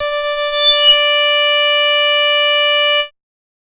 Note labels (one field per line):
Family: bass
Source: synthesizer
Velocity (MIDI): 100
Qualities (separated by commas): bright, distorted, multiphonic